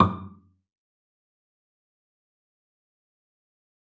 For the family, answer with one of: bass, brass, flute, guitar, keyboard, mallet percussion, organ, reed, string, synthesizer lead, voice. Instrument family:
string